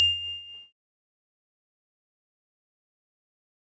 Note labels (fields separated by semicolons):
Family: keyboard; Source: electronic; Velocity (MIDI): 75; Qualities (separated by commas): bright, fast decay, percussive, reverb